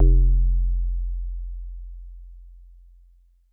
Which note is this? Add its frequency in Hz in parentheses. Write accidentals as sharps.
F1 (43.65 Hz)